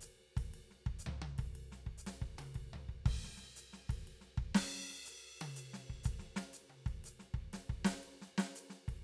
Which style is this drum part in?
jazz